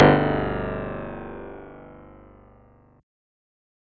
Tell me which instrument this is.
synthesizer lead